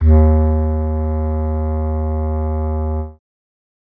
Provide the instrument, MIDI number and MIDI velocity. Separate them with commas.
acoustic reed instrument, 39, 50